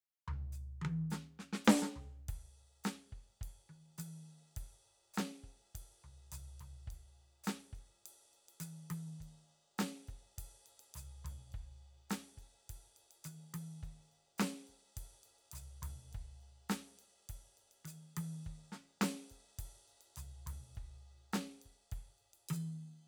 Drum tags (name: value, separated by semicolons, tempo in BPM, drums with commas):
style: Motown; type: beat; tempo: 104 BPM; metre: 4/4; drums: ride, ride bell, hi-hat pedal, snare, high tom, floor tom, kick